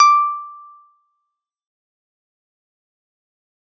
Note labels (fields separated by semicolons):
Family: keyboard; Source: electronic; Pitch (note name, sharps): D6; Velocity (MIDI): 100; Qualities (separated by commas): fast decay, percussive